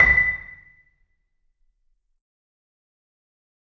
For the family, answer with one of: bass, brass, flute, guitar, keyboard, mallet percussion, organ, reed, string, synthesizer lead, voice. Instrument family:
mallet percussion